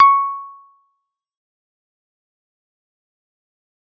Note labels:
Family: keyboard; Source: electronic; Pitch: C#6; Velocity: 100; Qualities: fast decay, percussive

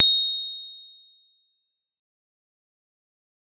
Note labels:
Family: keyboard; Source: electronic; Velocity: 25; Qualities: bright, fast decay

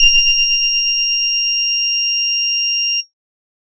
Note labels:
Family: bass; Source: synthesizer; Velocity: 127; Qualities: bright, distorted

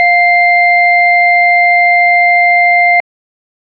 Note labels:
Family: organ; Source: electronic; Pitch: F5; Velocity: 50

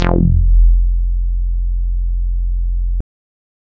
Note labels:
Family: bass; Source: synthesizer; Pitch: F1; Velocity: 50; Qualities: distorted

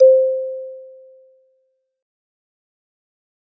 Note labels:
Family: mallet percussion; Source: acoustic; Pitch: C5; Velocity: 50; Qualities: fast decay

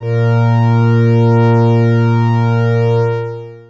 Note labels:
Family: organ; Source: electronic; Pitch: A#2; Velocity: 25; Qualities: distorted, long release

